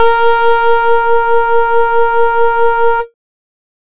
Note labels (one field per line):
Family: bass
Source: synthesizer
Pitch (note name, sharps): A#4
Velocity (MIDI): 75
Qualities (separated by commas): distorted, multiphonic, tempo-synced